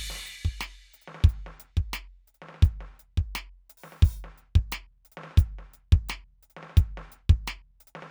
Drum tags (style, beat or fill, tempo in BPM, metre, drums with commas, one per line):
rock
beat
88 BPM
4/4
closed hi-hat, open hi-hat, hi-hat pedal, snare, kick